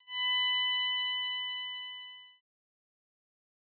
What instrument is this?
synthesizer bass